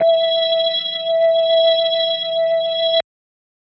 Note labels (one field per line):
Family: organ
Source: electronic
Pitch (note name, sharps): E5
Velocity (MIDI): 100